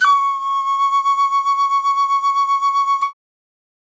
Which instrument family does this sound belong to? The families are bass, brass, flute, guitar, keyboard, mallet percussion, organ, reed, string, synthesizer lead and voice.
flute